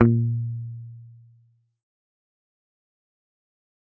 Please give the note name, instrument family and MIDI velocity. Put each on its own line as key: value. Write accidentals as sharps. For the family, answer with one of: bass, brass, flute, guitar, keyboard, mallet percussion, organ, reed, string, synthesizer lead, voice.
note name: A#2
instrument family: guitar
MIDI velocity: 75